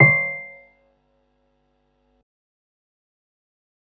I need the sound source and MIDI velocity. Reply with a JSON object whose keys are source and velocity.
{"source": "electronic", "velocity": 25}